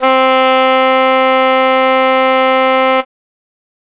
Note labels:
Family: reed; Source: acoustic; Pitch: C4; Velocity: 75

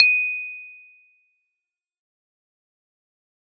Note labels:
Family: keyboard; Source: electronic; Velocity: 50; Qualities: fast decay

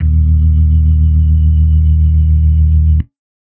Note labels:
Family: organ; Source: electronic; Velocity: 100; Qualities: dark, reverb

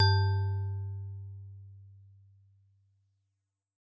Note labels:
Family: mallet percussion; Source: acoustic; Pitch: G2; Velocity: 127

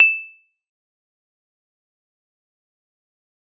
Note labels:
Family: mallet percussion; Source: acoustic; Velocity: 75; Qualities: bright, fast decay, percussive

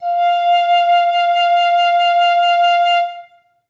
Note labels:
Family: flute; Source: acoustic; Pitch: F5; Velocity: 100; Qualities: reverb

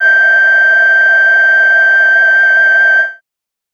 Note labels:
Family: voice; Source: synthesizer; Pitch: G6; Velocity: 100

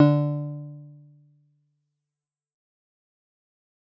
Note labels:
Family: guitar; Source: synthesizer; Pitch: D3; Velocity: 75; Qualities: dark, fast decay

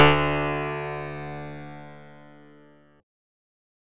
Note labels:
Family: synthesizer lead; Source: synthesizer; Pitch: D2; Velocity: 25; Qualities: bright, distorted

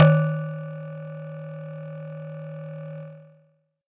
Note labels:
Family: mallet percussion; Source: acoustic; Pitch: D#3; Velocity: 100; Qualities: distorted

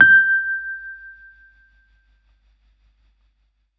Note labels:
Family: keyboard; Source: electronic; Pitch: G6; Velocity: 75

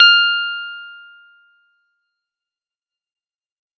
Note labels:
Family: keyboard; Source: electronic; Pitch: F6; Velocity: 75; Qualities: fast decay

